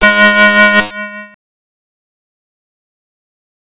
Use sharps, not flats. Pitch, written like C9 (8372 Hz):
G#3 (207.7 Hz)